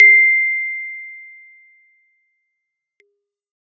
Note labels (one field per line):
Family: keyboard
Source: acoustic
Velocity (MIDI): 50